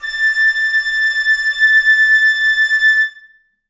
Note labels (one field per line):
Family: reed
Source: acoustic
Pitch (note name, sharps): A6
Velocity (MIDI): 75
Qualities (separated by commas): reverb